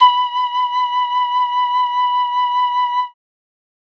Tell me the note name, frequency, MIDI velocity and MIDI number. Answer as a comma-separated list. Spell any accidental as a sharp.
B5, 987.8 Hz, 127, 83